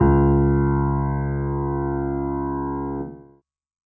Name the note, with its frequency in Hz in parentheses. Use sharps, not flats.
C#2 (69.3 Hz)